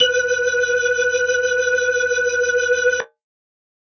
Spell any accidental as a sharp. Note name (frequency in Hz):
B4 (493.9 Hz)